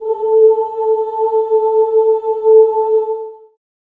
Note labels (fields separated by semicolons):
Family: voice; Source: acoustic; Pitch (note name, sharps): A4; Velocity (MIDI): 127; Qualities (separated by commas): long release, reverb